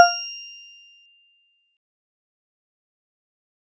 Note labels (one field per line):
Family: mallet percussion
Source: acoustic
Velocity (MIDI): 25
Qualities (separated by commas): fast decay, percussive